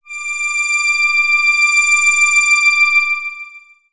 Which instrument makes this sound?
synthesizer lead